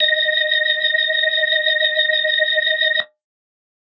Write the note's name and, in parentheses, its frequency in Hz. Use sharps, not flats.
D#5 (622.3 Hz)